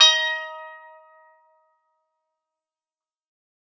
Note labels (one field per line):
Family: guitar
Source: acoustic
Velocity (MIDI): 75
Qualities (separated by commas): bright, fast decay, percussive